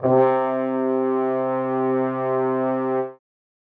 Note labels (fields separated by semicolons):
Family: brass; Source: acoustic; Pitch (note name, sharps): C3; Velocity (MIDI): 75; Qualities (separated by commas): reverb